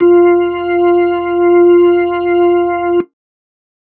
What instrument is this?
electronic organ